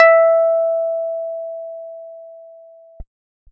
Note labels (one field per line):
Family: keyboard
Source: electronic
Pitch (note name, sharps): E5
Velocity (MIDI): 127